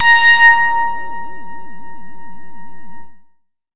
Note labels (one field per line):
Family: bass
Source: synthesizer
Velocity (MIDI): 75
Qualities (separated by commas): bright, distorted